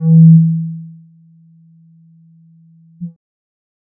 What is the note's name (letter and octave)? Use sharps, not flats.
E3